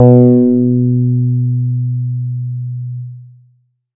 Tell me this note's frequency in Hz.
123.5 Hz